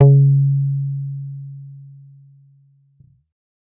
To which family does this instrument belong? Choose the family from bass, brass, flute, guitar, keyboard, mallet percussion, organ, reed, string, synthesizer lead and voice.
bass